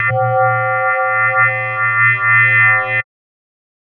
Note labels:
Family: mallet percussion; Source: synthesizer; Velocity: 100; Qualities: multiphonic, non-linear envelope

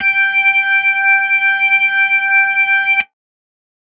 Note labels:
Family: organ; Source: electronic; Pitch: G5; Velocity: 127

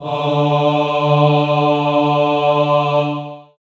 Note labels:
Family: voice; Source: acoustic; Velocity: 127; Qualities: long release, reverb

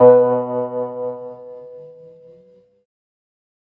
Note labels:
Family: organ; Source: electronic; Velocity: 25

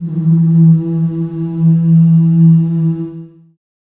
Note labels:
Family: voice; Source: acoustic; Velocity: 100; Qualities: dark, long release, reverb

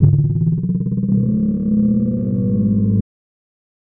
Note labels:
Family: voice; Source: synthesizer; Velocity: 75; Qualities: distorted

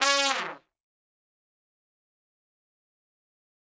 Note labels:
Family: brass; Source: acoustic; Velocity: 100; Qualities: bright, fast decay, reverb

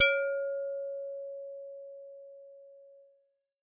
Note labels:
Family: bass; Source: synthesizer; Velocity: 75; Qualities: distorted

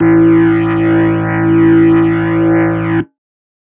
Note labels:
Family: organ; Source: electronic; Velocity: 127

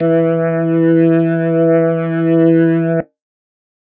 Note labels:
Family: organ; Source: electronic; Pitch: E3; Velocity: 100; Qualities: distorted

